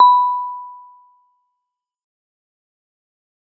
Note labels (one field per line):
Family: mallet percussion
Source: acoustic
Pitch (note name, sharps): B5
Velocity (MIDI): 100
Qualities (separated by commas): fast decay